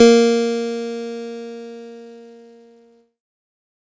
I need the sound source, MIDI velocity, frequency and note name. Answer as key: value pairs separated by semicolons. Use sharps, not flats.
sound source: electronic; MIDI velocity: 100; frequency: 233.1 Hz; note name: A#3